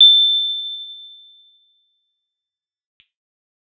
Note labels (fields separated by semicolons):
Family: guitar; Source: electronic; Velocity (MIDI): 100; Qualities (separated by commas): bright, fast decay, reverb